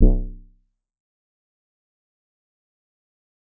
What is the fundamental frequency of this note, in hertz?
32.7 Hz